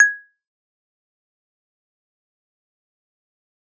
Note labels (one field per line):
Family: mallet percussion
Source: acoustic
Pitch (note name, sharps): G#6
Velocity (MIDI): 75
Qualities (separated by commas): fast decay, percussive